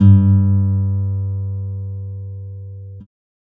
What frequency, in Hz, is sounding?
98 Hz